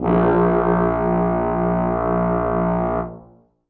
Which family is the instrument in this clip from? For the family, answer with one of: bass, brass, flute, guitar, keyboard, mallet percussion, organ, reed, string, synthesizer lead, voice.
brass